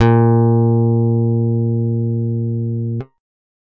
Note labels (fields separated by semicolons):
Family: guitar; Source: acoustic; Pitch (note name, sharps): A#2; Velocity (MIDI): 50